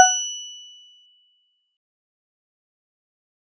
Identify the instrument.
acoustic mallet percussion instrument